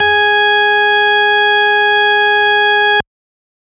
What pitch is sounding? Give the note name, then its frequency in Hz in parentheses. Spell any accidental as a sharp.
G#4 (415.3 Hz)